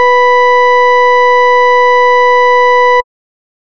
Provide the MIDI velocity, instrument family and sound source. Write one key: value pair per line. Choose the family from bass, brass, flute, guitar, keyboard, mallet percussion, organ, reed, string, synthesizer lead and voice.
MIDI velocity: 127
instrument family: bass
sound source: synthesizer